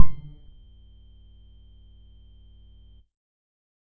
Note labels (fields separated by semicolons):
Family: bass; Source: synthesizer; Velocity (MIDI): 25; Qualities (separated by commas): distorted, percussive